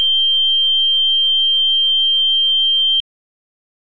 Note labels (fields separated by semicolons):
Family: organ; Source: electronic; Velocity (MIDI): 50; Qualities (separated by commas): bright